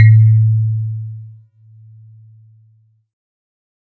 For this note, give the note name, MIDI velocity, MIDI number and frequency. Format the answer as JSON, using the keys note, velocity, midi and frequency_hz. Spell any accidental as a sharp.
{"note": "A2", "velocity": 127, "midi": 45, "frequency_hz": 110}